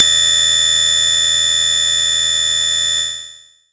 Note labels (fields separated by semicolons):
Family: bass; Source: synthesizer; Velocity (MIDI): 75; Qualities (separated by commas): bright, distorted, long release